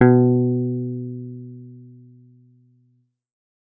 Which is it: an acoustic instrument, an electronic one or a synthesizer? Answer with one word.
electronic